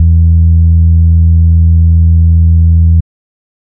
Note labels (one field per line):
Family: organ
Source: electronic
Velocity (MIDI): 127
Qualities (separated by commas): bright, distorted